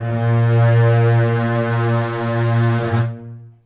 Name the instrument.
acoustic string instrument